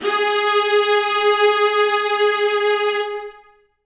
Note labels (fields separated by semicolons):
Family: string; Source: acoustic; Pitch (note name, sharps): G#4; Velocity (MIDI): 127; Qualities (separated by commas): reverb